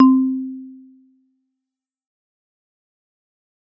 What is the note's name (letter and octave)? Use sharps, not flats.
C4